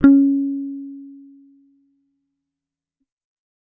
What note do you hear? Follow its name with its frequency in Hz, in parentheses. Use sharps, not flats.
C#4 (277.2 Hz)